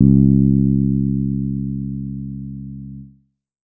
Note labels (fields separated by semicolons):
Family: bass; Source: synthesizer; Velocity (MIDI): 75; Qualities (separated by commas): dark